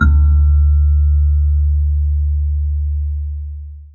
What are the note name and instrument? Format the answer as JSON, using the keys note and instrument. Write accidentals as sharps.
{"note": "D2", "instrument": "acoustic mallet percussion instrument"}